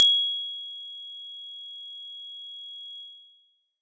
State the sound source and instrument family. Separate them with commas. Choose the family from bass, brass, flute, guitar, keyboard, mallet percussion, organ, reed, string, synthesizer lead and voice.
acoustic, mallet percussion